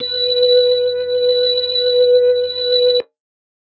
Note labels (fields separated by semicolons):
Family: organ; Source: electronic; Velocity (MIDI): 75